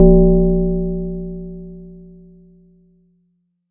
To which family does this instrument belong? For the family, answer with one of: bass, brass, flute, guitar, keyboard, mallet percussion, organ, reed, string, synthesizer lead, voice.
mallet percussion